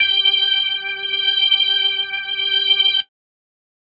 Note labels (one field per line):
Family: organ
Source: electronic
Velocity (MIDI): 75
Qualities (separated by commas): bright